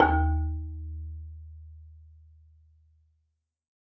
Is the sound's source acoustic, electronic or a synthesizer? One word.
acoustic